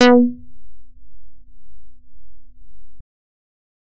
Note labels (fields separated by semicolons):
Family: bass; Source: synthesizer; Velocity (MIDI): 127; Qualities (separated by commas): distorted